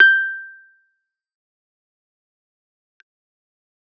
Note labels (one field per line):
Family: keyboard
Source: electronic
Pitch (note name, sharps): G6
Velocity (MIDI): 50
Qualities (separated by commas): fast decay, percussive